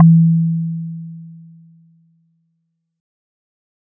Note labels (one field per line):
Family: mallet percussion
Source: acoustic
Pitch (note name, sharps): E3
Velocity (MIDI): 50